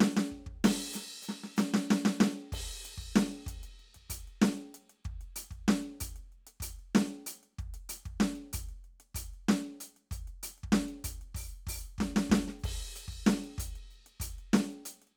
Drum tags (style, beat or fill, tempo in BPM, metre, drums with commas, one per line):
rock
beat
95 BPM
4/4
crash, closed hi-hat, open hi-hat, hi-hat pedal, snare, kick